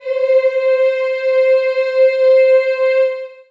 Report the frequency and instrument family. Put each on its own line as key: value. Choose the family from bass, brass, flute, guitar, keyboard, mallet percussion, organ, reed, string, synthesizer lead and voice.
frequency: 523.3 Hz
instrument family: voice